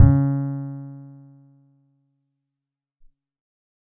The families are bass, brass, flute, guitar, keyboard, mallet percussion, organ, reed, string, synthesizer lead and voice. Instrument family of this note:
guitar